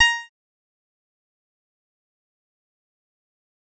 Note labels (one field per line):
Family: bass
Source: synthesizer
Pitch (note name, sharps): A#5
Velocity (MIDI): 127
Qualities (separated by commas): bright, distorted, fast decay, percussive